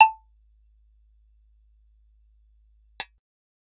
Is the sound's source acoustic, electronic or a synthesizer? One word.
synthesizer